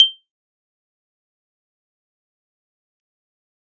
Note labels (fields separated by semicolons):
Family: keyboard; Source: electronic; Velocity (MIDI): 100; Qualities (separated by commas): bright, fast decay, percussive